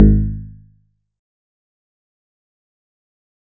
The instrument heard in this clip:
acoustic guitar